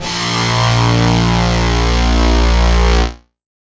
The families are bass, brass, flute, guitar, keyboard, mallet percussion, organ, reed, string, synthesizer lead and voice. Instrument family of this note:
guitar